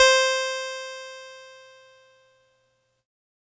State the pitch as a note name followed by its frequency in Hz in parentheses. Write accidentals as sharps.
C5 (523.3 Hz)